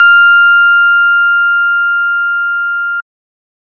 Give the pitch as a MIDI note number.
89